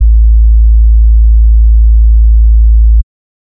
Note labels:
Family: bass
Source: synthesizer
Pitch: A1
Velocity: 100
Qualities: dark

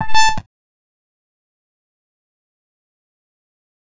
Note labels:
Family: bass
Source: synthesizer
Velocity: 75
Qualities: fast decay, percussive

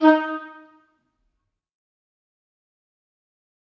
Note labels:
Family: reed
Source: acoustic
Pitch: D#4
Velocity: 50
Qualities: fast decay, percussive, reverb

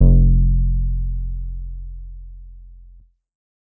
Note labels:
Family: bass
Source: synthesizer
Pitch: F1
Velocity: 100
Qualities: dark

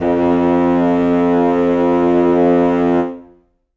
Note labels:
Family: reed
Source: acoustic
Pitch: F2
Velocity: 75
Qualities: reverb

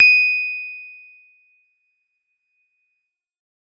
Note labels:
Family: keyboard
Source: electronic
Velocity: 75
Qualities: bright

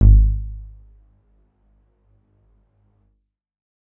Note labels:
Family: keyboard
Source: electronic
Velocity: 75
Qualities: dark, percussive, reverb

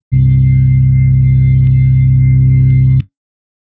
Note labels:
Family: organ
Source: electronic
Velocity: 25

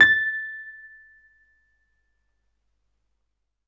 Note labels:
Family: keyboard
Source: electronic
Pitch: A6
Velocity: 127

